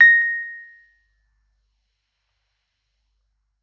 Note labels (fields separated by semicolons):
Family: keyboard; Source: electronic; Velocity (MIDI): 75; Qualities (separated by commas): percussive